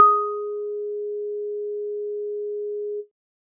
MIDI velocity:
75